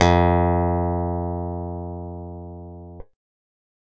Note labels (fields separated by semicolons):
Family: keyboard; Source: electronic; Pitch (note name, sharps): F2; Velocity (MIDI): 50